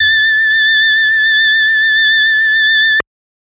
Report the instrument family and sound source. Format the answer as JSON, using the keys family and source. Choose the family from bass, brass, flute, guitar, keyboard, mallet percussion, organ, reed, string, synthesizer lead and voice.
{"family": "organ", "source": "electronic"}